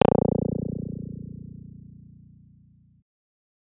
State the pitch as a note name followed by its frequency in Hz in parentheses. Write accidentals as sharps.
A#0 (29.14 Hz)